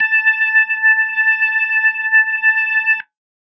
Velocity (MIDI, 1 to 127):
25